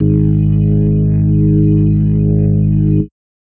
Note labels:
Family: organ; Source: electronic; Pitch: G#1; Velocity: 127; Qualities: dark, distorted

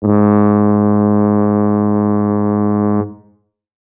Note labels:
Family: brass; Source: acoustic; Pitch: G#2; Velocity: 75; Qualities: dark

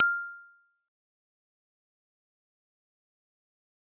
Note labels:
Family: mallet percussion; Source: acoustic; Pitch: F6; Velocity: 50; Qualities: fast decay, percussive

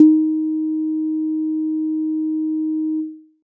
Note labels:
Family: keyboard; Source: electronic; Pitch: D#4; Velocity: 75; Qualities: dark

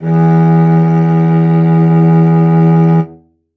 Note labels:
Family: string; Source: acoustic; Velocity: 25; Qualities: reverb

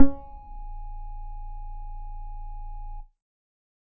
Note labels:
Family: bass; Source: synthesizer; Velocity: 25; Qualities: distorted

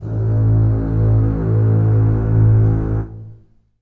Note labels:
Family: string; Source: acoustic; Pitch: A1; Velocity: 25; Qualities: reverb

